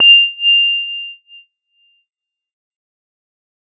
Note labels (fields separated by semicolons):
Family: bass; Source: synthesizer; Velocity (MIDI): 100; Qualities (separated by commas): bright, fast decay